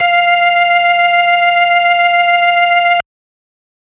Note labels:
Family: organ; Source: electronic; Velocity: 127

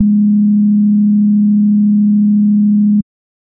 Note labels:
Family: bass; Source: synthesizer; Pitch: G#3; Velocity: 50; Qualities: dark

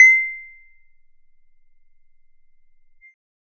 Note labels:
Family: bass; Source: synthesizer; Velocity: 75; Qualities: percussive

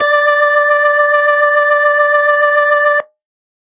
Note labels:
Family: organ; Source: electronic; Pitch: D5; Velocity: 50

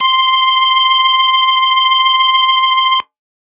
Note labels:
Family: organ; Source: electronic; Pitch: C6; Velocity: 25

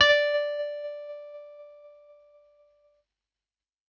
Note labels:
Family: keyboard; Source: electronic; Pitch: D5; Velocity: 127; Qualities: distorted, tempo-synced

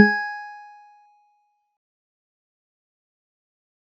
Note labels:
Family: mallet percussion; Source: acoustic; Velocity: 50; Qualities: fast decay, percussive

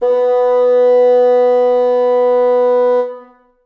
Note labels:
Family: reed; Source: acoustic; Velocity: 127; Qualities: reverb

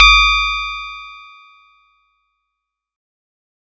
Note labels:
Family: mallet percussion; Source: acoustic; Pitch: G#1; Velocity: 127; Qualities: bright, fast decay

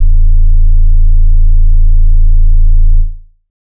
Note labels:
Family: bass; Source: synthesizer; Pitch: A0; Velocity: 50; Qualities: dark

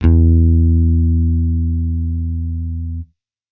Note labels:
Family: bass; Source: electronic; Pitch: E2; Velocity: 127

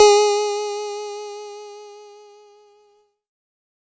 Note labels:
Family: keyboard; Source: electronic; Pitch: G#4; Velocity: 75; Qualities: bright

